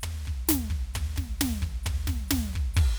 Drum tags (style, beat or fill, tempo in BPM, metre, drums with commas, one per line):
pop
beat
132 BPM
4/4
crash, hi-hat pedal, snare, floor tom, kick